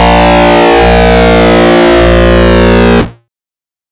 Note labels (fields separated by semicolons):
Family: bass; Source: synthesizer; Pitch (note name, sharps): A#1; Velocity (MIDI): 127; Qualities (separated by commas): bright, distorted